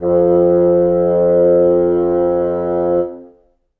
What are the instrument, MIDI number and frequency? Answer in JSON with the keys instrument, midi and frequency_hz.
{"instrument": "acoustic reed instrument", "midi": 41, "frequency_hz": 87.31}